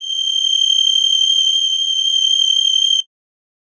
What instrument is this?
acoustic reed instrument